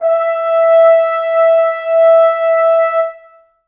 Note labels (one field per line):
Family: brass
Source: acoustic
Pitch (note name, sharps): E5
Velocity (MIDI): 75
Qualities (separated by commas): reverb